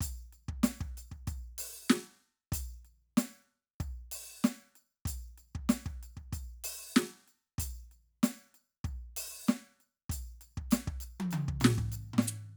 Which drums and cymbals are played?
percussion, snare, high tom, mid tom, floor tom and kick